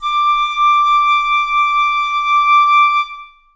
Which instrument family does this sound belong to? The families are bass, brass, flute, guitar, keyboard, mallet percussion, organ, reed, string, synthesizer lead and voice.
flute